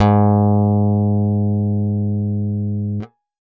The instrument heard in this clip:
acoustic guitar